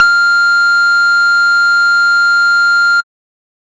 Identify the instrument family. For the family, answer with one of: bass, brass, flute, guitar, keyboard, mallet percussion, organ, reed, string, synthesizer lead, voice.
bass